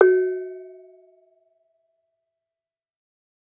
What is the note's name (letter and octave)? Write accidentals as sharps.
F#4